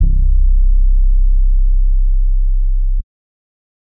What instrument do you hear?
synthesizer bass